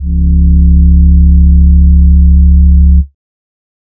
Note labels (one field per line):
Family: voice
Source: synthesizer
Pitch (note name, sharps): C#1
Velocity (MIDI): 127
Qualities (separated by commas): dark